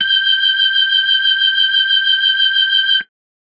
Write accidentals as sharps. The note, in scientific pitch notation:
G6